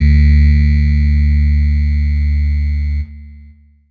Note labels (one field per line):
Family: keyboard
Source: electronic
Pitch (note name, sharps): D2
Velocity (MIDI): 50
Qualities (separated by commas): bright, distorted, long release